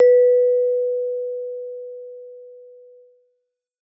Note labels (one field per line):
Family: mallet percussion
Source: acoustic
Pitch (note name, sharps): B4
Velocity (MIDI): 75